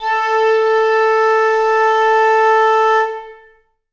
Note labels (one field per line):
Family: flute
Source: acoustic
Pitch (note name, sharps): A4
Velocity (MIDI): 100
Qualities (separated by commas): long release, reverb